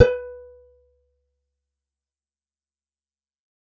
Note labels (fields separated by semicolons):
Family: guitar; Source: acoustic; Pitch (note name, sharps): B4; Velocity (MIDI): 50; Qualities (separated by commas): fast decay, percussive